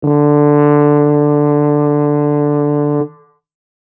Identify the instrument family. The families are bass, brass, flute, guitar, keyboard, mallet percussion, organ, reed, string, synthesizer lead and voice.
brass